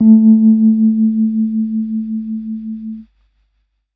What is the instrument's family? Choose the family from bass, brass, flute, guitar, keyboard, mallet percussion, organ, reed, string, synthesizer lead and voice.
keyboard